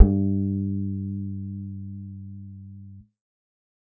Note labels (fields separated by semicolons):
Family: bass; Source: synthesizer; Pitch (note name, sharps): G2; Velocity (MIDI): 50; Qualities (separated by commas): dark, reverb